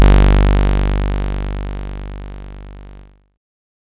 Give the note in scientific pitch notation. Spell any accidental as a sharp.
G1